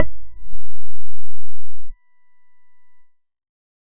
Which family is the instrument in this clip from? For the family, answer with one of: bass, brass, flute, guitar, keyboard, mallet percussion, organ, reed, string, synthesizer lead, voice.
bass